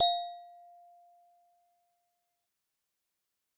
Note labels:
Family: mallet percussion; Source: acoustic; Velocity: 50; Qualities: fast decay, percussive

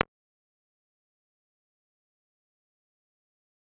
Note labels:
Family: guitar; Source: electronic; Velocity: 127; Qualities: fast decay, percussive

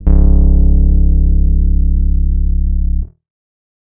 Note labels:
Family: guitar; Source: acoustic; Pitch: C#1; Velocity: 75; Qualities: dark

